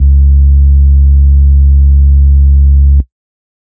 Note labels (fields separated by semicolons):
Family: organ; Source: electronic; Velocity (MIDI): 100; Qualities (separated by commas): distorted